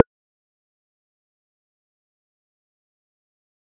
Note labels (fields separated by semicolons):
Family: mallet percussion; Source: acoustic; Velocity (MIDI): 50; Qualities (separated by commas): fast decay, percussive